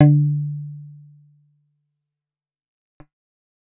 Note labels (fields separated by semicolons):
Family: guitar; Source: acoustic; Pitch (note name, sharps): D3; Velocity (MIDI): 25; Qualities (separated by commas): dark, fast decay